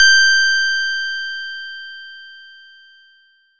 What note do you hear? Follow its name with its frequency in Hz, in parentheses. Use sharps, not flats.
G6 (1568 Hz)